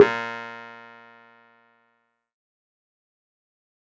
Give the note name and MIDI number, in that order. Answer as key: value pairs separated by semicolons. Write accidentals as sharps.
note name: A#2; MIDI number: 46